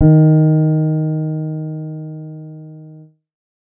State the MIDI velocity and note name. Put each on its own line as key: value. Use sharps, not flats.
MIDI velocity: 25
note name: D#3